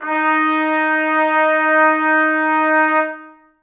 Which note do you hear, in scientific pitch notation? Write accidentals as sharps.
D#4